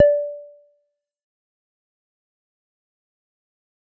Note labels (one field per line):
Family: bass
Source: synthesizer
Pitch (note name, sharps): D5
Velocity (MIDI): 127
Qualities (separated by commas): fast decay, percussive